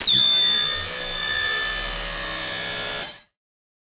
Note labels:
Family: synthesizer lead; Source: synthesizer; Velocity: 25; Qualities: bright, distorted, multiphonic, non-linear envelope

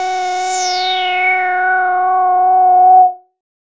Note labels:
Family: bass; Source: synthesizer; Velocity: 50; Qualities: bright, distorted, non-linear envelope

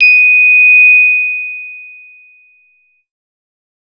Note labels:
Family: bass; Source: synthesizer; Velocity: 25; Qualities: distorted

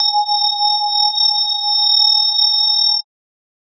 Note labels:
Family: mallet percussion; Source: electronic; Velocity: 75; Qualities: multiphonic, non-linear envelope

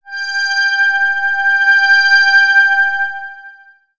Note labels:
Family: synthesizer lead; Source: synthesizer; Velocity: 100; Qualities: bright, long release, non-linear envelope

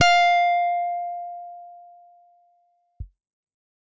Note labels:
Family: guitar; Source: electronic; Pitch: F5; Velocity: 25; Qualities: bright, distorted

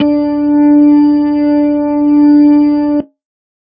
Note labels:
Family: organ; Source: electronic; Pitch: D4; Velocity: 127

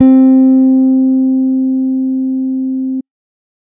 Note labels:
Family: bass; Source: electronic; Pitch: C4; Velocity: 75

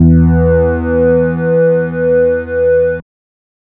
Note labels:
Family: bass; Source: synthesizer; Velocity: 100; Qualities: distorted, multiphonic

